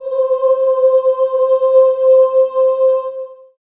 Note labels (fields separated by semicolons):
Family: voice; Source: acoustic; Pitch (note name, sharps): C5; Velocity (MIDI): 127; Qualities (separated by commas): long release, reverb